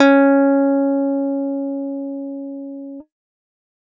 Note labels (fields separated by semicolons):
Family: guitar; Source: electronic; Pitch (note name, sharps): C#4; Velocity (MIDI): 100